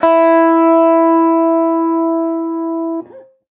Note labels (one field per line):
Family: guitar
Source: electronic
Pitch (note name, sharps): E4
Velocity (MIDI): 75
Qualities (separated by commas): distorted